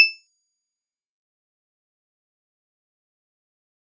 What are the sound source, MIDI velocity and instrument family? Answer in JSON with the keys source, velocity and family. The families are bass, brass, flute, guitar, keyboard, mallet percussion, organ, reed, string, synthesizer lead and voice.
{"source": "acoustic", "velocity": 75, "family": "mallet percussion"}